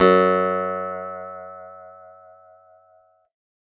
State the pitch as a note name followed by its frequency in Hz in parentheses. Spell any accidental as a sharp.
F#2 (92.5 Hz)